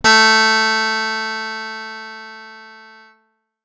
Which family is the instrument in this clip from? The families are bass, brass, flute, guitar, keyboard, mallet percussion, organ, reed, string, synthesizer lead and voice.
guitar